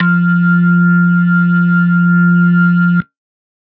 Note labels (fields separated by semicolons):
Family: organ; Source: electronic; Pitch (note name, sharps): F3; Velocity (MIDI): 75